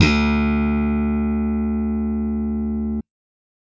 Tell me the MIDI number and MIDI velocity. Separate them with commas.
38, 127